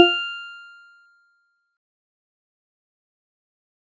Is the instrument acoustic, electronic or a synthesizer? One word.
acoustic